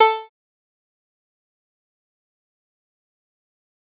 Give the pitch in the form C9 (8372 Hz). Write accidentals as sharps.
A4 (440 Hz)